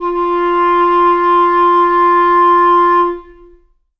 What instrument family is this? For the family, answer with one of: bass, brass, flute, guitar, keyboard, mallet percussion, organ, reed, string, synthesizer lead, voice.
reed